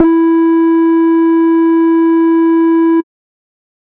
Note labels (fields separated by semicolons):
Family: bass; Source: synthesizer; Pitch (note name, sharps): E4; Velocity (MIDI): 25; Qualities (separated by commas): distorted, tempo-synced